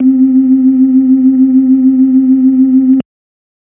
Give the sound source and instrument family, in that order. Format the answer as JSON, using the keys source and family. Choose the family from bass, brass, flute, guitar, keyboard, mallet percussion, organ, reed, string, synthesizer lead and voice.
{"source": "electronic", "family": "organ"}